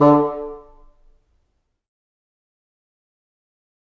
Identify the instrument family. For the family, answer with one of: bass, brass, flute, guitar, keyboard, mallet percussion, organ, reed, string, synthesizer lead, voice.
reed